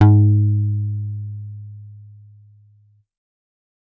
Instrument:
synthesizer bass